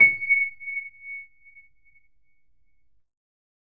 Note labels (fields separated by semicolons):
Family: keyboard; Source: electronic; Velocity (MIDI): 50; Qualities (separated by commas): reverb